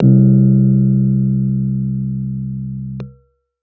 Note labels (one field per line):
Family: keyboard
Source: electronic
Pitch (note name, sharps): C2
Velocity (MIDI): 50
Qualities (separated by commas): dark